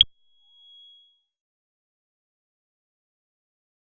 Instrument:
synthesizer bass